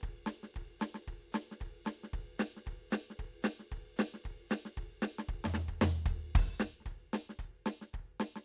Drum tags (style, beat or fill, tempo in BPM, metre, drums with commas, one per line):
country
beat
114 BPM
4/4
ride, closed hi-hat, open hi-hat, hi-hat pedal, snare, floor tom, kick